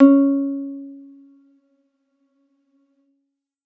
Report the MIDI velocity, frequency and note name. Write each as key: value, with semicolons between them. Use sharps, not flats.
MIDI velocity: 127; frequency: 277.2 Hz; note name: C#4